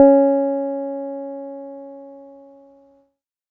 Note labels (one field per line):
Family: keyboard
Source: electronic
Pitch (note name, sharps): C#4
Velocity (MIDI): 127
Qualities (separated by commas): dark